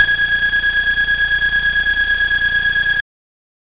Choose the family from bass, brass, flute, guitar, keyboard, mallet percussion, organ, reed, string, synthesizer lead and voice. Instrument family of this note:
bass